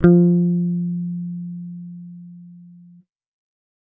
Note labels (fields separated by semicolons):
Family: bass; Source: electronic; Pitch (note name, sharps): F3; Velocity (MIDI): 100